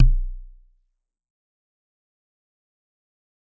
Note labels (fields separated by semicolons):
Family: mallet percussion; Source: acoustic; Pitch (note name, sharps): B0; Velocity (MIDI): 127; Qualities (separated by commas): dark, fast decay, percussive